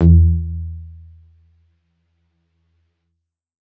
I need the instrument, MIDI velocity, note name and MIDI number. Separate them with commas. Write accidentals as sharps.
electronic keyboard, 100, E2, 40